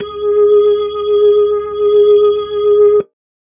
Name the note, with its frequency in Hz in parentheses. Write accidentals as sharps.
G#4 (415.3 Hz)